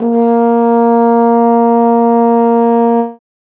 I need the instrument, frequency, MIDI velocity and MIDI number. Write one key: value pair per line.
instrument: acoustic brass instrument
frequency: 233.1 Hz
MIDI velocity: 25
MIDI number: 58